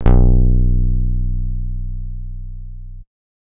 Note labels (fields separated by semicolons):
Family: guitar; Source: electronic; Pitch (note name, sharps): B0; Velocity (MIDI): 75